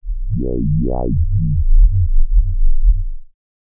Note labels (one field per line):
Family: bass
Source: synthesizer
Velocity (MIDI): 50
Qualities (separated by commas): distorted, non-linear envelope